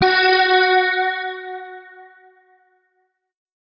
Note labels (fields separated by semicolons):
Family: guitar; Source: electronic; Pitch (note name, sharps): F#4; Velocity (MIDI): 127